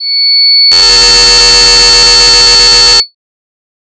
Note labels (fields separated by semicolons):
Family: voice; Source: synthesizer; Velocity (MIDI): 127; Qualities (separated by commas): bright